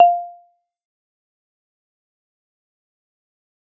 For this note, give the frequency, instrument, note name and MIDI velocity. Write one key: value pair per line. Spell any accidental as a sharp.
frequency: 698.5 Hz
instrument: acoustic mallet percussion instrument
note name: F5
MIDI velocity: 127